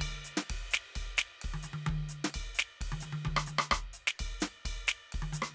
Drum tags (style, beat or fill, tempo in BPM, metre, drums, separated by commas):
Dominican merengue, beat, 130 BPM, 4/4, ride, ride bell, hi-hat pedal, snare, cross-stick, high tom, kick